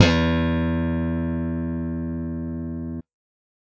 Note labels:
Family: bass; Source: electronic; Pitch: E2; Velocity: 100; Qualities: bright

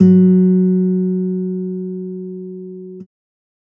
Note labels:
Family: guitar; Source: electronic; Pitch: F#3; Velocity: 25

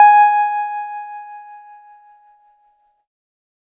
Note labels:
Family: keyboard; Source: electronic; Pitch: G#5; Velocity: 25; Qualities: distorted

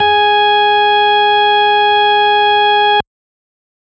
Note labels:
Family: organ; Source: electronic; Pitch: G#4; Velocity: 127

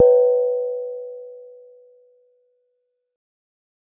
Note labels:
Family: mallet percussion; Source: acoustic; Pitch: B4; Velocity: 25; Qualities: reverb

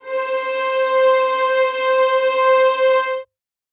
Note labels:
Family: string; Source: acoustic; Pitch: C5; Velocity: 25; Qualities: reverb

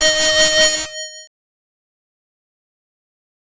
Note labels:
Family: bass; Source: synthesizer; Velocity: 127; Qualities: bright, distorted, fast decay, multiphonic

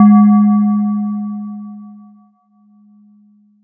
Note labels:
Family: mallet percussion; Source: electronic; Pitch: G#3; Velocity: 50; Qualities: multiphonic

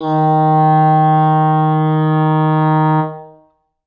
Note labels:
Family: reed; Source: acoustic; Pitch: D#3; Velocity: 75; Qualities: reverb

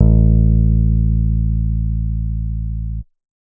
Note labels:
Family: bass; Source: synthesizer; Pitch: A1; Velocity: 100; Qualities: dark, reverb

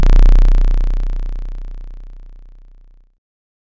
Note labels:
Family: bass; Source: synthesizer; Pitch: B0; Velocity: 50; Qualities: bright, distorted

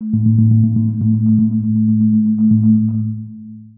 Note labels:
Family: mallet percussion; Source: synthesizer; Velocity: 25; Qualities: dark, long release, multiphonic, percussive, tempo-synced

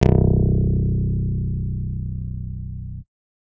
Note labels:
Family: keyboard; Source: electronic; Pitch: B0; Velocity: 127

